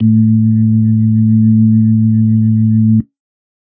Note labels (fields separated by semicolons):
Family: organ; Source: electronic; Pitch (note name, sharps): A2; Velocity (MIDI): 100; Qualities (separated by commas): dark